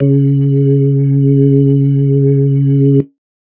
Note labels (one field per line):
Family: organ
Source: electronic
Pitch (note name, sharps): C#3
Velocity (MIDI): 127